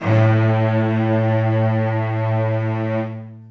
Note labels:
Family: string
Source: acoustic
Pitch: A2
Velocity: 127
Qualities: long release, reverb

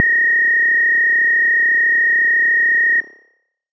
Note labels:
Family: bass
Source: synthesizer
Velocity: 100

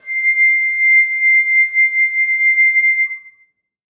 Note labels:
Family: flute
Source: acoustic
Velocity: 50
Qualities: reverb

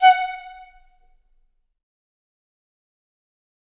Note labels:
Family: flute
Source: acoustic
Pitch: F#5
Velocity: 50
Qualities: fast decay, percussive, reverb

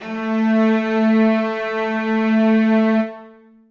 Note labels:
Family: string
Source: acoustic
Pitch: A3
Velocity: 100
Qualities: reverb

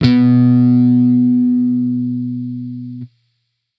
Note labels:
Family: bass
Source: electronic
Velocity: 75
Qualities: distorted

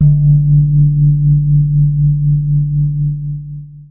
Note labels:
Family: keyboard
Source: electronic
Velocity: 100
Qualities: dark, long release, reverb

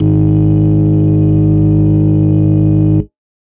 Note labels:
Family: organ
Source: electronic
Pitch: G#1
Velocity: 75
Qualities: distorted

